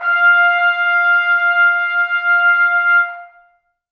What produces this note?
acoustic brass instrument